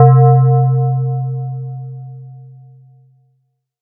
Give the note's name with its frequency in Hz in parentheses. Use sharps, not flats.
C3 (130.8 Hz)